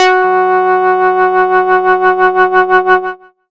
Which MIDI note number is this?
66